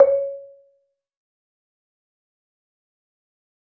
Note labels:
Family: mallet percussion; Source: acoustic; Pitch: C#5; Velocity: 50; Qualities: dark, fast decay, percussive, reverb

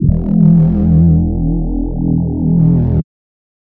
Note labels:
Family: voice; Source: synthesizer; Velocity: 127

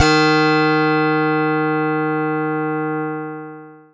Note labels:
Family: keyboard; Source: electronic; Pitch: D#3; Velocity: 127; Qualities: bright, long release

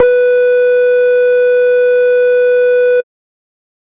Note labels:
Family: bass; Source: synthesizer; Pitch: B4; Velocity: 75; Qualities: distorted, tempo-synced

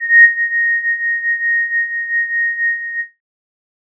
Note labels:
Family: flute; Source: synthesizer; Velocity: 50; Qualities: distorted

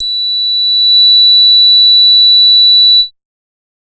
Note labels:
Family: bass; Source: synthesizer; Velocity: 75; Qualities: multiphonic

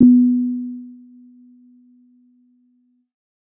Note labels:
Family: keyboard; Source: electronic; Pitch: B3; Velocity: 25; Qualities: dark

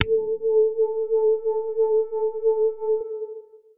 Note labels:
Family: guitar; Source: electronic; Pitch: A4; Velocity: 25; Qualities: dark, distorted, long release

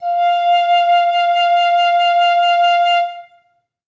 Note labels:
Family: flute; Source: acoustic; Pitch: F5; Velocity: 25; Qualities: reverb

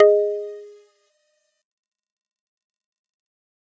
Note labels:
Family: mallet percussion; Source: acoustic; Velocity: 50; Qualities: fast decay, multiphonic, percussive

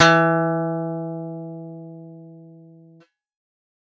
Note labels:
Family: guitar; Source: synthesizer; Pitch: E3; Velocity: 75

